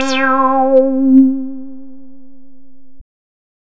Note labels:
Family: bass; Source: synthesizer; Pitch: C4; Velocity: 100; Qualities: distorted

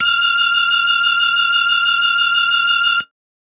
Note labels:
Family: organ; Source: electronic; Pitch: F6; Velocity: 50; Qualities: distorted

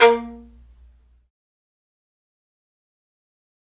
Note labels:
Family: string; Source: acoustic; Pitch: A#3; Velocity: 50; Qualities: fast decay, percussive, reverb

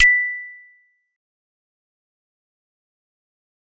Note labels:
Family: mallet percussion; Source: acoustic; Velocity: 25; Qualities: fast decay, percussive

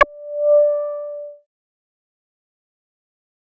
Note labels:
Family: bass; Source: synthesizer; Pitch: D5; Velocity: 127; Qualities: distorted, fast decay

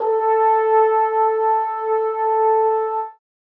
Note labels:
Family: brass; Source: acoustic; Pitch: A4; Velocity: 50; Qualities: reverb

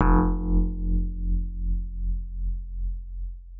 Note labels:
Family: guitar; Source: electronic; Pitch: F1; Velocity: 127; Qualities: long release, reverb

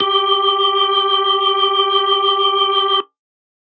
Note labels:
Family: organ; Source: electronic; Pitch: G4; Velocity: 25; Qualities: bright

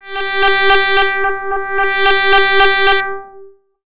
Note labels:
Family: bass; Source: synthesizer; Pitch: G4; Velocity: 100; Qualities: bright, distorted, long release, tempo-synced

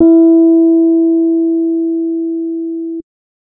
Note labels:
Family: keyboard; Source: electronic; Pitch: E4; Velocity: 50; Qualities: dark

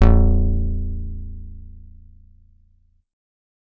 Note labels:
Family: bass; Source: synthesizer; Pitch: A0; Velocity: 25

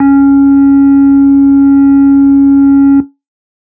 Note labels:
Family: organ; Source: electronic; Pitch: C#4; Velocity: 127; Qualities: dark

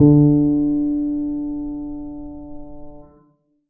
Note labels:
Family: keyboard; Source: acoustic; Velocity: 25; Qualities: dark, reverb

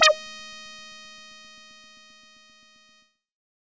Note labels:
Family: bass; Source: synthesizer; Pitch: D#5; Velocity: 25; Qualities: distorted

